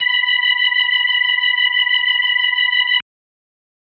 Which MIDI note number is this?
83